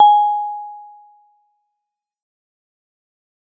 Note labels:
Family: mallet percussion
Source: acoustic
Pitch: G#5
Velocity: 75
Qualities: fast decay

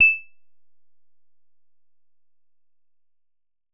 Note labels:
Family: guitar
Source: synthesizer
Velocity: 100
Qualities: bright, percussive

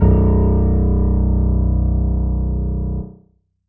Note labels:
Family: keyboard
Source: electronic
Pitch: B0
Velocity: 25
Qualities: dark

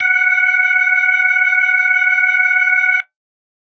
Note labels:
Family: organ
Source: electronic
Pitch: F#5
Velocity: 25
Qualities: bright

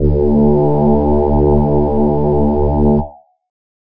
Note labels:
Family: voice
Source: synthesizer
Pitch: D2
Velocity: 127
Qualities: multiphonic

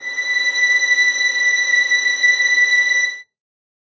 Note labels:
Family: string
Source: acoustic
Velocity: 100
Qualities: reverb

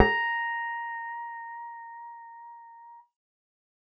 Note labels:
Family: bass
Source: synthesizer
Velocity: 100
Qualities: reverb

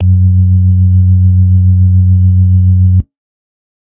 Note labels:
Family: organ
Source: electronic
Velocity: 127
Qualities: dark

